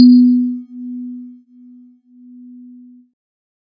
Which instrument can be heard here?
synthesizer keyboard